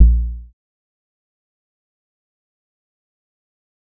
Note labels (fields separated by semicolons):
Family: bass; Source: synthesizer; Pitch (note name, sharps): A#1; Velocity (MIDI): 50; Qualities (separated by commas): dark, fast decay, percussive